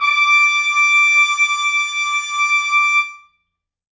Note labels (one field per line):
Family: brass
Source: acoustic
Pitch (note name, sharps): D6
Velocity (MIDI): 50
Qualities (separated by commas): reverb